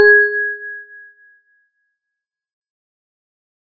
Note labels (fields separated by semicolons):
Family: mallet percussion; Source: acoustic; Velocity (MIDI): 127; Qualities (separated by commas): fast decay